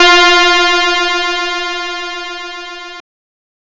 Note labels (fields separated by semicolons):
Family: guitar; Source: synthesizer; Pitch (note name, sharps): F4; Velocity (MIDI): 75; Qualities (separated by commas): bright, distorted